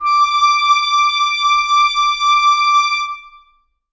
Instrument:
acoustic reed instrument